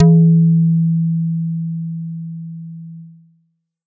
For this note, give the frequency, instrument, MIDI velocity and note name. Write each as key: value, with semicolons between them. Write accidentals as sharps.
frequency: 164.8 Hz; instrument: synthesizer bass; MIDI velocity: 127; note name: E3